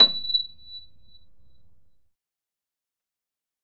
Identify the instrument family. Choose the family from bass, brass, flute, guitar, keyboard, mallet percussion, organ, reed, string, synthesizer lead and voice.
keyboard